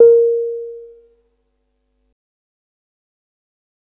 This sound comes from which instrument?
electronic keyboard